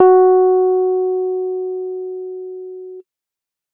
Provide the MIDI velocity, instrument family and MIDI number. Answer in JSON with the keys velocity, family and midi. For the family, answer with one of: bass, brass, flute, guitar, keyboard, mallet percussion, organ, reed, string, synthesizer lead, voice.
{"velocity": 75, "family": "keyboard", "midi": 66}